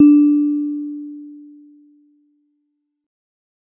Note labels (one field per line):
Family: mallet percussion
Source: acoustic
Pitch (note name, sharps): D4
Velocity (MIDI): 50